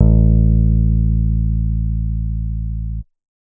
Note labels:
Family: bass; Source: synthesizer; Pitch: A1; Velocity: 127; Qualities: dark, reverb

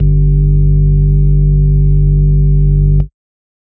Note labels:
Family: organ; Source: electronic; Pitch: G1; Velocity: 100; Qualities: dark

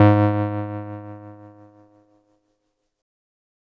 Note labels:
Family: keyboard; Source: electronic; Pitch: G#2; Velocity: 25; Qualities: distorted

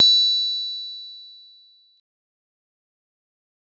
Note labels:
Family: mallet percussion; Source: acoustic; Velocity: 75; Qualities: fast decay, reverb

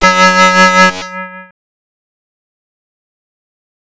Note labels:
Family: bass; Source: synthesizer; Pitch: F#3; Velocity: 100; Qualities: distorted, fast decay, multiphonic

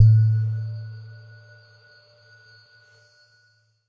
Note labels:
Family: mallet percussion; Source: electronic; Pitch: A2; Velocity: 100; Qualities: non-linear envelope

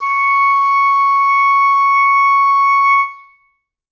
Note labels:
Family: reed; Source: acoustic; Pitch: C#6; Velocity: 25; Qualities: reverb

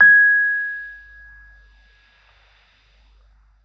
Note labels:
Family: keyboard; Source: electronic; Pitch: G#6; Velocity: 25

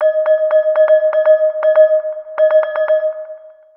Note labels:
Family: mallet percussion; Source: synthesizer; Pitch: D#5; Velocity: 127; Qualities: dark, long release, multiphonic, percussive, tempo-synced

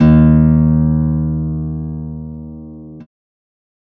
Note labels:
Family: guitar; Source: electronic; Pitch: D#2; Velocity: 75

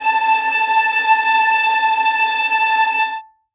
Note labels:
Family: string; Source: acoustic; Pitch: A5; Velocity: 50; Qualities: bright, non-linear envelope, reverb

